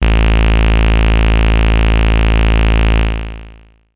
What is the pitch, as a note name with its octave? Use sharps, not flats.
A1